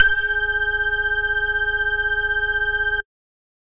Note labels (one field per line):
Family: bass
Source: synthesizer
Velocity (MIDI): 100